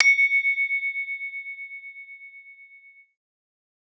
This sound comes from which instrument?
acoustic mallet percussion instrument